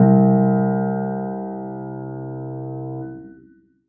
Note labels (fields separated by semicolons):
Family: keyboard; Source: acoustic; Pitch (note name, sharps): C2; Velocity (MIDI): 50; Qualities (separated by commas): reverb